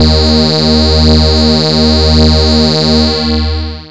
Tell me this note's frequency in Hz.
77.78 Hz